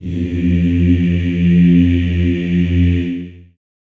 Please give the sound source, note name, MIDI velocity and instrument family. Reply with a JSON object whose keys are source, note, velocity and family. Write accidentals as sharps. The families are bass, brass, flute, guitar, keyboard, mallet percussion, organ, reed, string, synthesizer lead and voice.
{"source": "acoustic", "note": "F2", "velocity": 50, "family": "voice"}